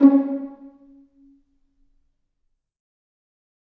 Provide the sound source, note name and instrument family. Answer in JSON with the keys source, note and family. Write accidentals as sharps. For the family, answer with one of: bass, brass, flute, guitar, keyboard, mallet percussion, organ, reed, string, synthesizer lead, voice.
{"source": "acoustic", "note": "C#4", "family": "string"}